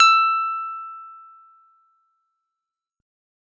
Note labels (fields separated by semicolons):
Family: guitar; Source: electronic; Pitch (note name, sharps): E6; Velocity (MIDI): 127; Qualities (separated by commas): fast decay